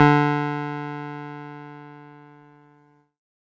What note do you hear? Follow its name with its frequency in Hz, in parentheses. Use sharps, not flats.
D3 (146.8 Hz)